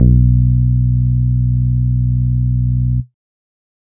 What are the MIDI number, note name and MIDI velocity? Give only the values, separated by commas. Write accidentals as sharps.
35, B1, 50